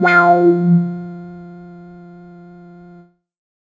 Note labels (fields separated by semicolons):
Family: bass; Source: synthesizer; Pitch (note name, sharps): F3; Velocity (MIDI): 25; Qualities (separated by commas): distorted, non-linear envelope